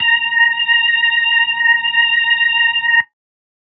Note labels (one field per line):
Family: organ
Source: electronic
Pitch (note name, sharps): A#5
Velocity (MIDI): 100